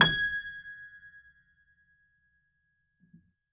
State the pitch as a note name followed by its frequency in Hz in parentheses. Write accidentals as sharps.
G#6 (1661 Hz)